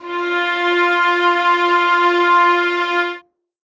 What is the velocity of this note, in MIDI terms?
25